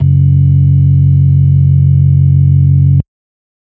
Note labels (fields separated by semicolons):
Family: organ; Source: electronic; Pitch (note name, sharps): F#1; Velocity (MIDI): 127; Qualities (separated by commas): dark